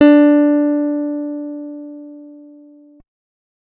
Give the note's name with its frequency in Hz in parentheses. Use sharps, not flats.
D4 (293.7 Hz)